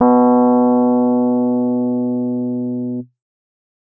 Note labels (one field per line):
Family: keyboard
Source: electronic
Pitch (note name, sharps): B2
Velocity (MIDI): 127